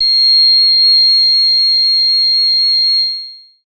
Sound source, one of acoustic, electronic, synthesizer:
synthesizer